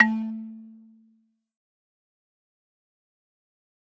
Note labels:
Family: mallet percussion; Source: acoustic; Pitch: A3; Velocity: 100; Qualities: fast decay, reverb

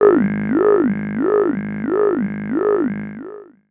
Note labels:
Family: voice; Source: synthesizer; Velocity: 75; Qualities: long release, non-linear envelope, tempo-synced

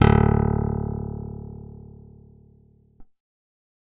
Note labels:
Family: keyboard; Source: electronic; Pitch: D1; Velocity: 100

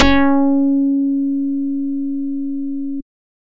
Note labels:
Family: bass; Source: synthesizer; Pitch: C#4; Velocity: 100

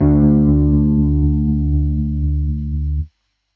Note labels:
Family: keyboard; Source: electronic; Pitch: D2; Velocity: 75; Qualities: distorted

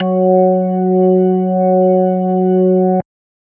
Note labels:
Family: organ; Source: electronic; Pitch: F#3; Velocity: 25

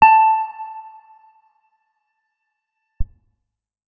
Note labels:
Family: guitar; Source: electronic; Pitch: A5; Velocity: 25; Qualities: reverb

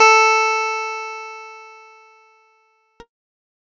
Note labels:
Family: keyboard; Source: electronic; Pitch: A4; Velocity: 75; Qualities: bright

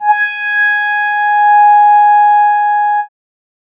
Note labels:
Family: keyboard; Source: synthesizer; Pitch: G#5; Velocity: 50; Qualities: bright

